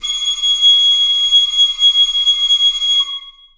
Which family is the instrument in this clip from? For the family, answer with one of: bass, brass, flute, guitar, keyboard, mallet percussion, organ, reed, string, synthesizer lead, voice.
flute